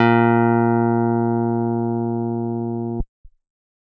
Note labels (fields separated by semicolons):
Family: keyboard; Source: electronic; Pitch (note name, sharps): A#2; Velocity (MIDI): 127; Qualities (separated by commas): distorted